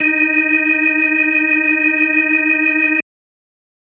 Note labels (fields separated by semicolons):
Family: organ; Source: electronic; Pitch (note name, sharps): D#4; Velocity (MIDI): 75